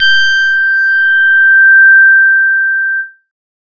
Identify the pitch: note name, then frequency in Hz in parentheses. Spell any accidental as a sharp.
G6 (1568 Hz)